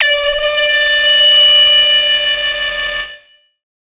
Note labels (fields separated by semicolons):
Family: synthesizer lead; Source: synthesizer; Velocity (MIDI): 127; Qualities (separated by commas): distorted, multiphonic, non-linear envelope